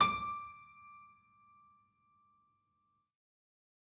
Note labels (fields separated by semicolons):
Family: keyboard; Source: acoustic; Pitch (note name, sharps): D6; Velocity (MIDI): 127